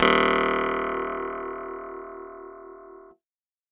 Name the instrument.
acoustic guitar